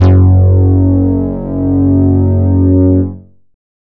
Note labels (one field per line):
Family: bass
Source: synthesizer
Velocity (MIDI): 75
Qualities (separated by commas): distorted